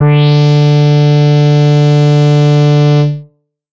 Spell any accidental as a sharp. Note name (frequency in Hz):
D3 (146.8 Hz)